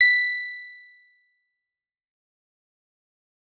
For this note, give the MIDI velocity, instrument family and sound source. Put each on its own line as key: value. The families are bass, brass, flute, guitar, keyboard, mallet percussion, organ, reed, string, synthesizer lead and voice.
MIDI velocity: 127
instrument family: guitar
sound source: electronic